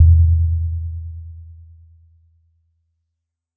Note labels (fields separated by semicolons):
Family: mallet percussion; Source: acoustic; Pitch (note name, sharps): E2; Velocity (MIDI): 25; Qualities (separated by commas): dark, reverb